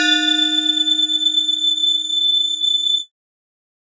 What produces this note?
electronic mallet percussion instrument